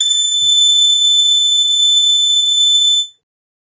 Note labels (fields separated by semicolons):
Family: reed; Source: acoustic; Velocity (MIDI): 75; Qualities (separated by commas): bright, reverb